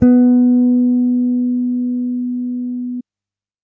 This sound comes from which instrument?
electronic bass